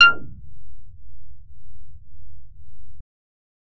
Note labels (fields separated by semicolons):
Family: bass; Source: synthesizer; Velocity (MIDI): 100; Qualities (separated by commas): distorted